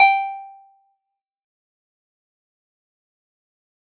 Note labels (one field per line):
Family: guitar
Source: acoustic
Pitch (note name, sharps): G5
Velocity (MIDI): 100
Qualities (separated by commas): fast decay, percussive